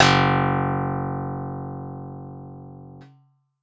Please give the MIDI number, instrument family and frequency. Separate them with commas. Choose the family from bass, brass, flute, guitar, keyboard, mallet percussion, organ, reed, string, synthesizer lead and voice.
30, guitar, 46.25 Hz